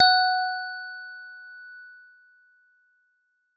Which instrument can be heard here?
acoustic mallet percussion instrument